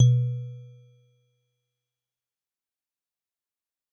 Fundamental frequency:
123.5 Hz